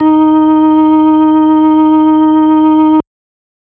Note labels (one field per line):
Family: organ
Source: electronic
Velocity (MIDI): 75